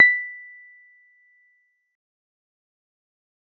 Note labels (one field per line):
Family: keyboard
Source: electronic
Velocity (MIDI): 25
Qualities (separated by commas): fast decay, percussive